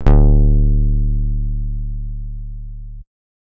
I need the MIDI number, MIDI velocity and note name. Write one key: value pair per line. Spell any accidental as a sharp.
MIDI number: 26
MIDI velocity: 100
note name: D1